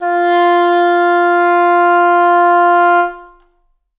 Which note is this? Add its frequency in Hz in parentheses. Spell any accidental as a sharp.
F4 (349.2 Hz)